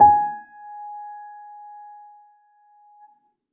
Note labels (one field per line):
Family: keyboard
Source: acoustic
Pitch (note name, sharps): G#5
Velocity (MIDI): 25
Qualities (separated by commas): dark